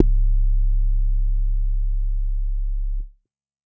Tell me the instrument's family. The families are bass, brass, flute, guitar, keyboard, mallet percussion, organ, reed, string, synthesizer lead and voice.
bass